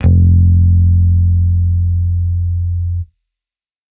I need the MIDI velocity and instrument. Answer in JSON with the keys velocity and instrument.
{"velocity": 75, "instrument": "electronic bass"}